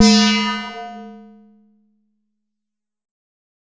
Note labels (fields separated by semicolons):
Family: bass; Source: synthesizer; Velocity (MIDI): 25; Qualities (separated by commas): bright, distorted